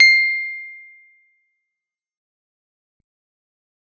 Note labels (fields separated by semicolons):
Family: guitar; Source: electronic; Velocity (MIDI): 75; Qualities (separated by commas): fast decay